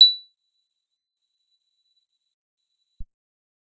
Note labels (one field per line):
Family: guitar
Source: acoustic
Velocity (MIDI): 127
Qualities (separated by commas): bright, percussive